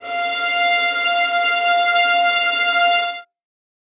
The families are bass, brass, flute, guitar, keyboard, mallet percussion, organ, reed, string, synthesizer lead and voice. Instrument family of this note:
string